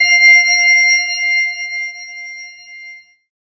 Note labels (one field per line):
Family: keyboard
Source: synthesizer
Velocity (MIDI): 25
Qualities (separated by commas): bright